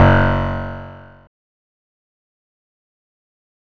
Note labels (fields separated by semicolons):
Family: guitar; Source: electronic; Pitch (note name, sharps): F#1; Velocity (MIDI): 75; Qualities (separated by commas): bright, distorted, fast decay